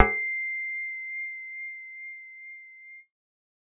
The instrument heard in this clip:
synthesizer bass